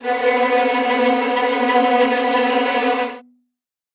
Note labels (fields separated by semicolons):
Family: string; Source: acoustic; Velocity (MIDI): 25; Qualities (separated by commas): bright, non-linear envelope, reverb